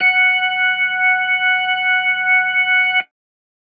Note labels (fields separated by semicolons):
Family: organ; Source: electronic; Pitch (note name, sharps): F#5; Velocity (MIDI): 50